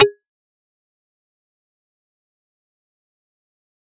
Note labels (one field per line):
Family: mallet percussion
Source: electronic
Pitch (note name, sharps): G#4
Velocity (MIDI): 127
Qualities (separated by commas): fast decay, percussive